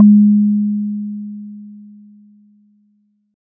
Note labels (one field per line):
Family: mallet percussion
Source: acoustic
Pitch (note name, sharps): G#3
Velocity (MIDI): 25